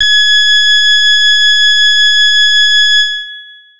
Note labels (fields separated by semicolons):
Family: keyboard; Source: electronic; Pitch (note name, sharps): G#6; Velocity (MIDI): 75; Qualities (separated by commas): bright, distorted, long release